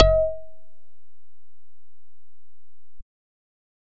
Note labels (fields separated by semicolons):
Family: bass; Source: synthesizer; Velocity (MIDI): 75